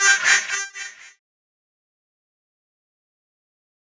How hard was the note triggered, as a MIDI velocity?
100